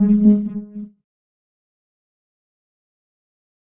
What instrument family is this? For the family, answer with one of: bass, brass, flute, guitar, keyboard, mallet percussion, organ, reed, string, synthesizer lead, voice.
keyboard